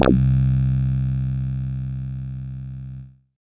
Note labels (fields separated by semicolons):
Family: bass; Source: synthesizer; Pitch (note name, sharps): C2; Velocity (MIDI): 75; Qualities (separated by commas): distorted